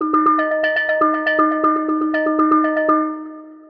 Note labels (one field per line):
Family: mallet percussion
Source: synthesizer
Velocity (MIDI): 75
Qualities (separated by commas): long release, multiphonic, percussive, tempo-synced